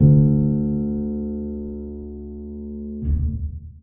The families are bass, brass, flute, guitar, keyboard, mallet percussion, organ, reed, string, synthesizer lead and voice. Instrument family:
keyboard